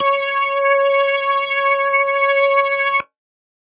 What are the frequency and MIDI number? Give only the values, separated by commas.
554.4 Hz, 73